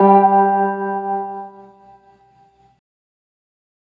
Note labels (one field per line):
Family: organ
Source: electronic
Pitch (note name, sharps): G3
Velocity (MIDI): 50